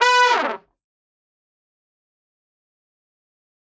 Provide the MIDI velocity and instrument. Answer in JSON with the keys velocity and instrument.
{"velocity": 25, "instrument": "acoustic brass instrument"}